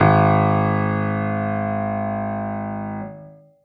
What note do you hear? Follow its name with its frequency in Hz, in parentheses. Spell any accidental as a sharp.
G#1 (51.91 Hz)